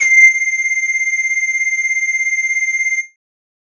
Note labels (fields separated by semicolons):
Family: flute; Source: synthesizer; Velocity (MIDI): 75; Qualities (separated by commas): distorted